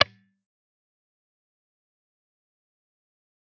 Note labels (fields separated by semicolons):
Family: guitar; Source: electronic; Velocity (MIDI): 25; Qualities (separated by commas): fast decay, percussive